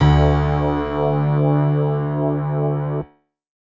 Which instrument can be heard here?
electronic keyboard